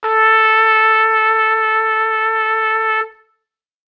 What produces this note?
acoustic brass instrument